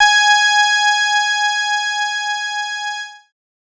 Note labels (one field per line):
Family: bass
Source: synthesizer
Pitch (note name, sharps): G#5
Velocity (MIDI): 75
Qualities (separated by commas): bright, distorted